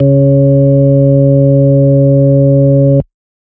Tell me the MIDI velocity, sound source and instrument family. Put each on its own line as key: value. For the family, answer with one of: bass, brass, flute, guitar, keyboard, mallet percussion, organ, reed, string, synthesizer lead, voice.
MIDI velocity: 75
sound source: electronic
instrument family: organ